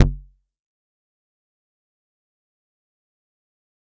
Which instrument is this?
acoustic mallet percussion instrument